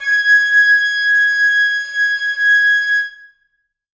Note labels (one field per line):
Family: reed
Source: acoustic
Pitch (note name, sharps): G#6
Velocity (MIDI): 127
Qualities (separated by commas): reverb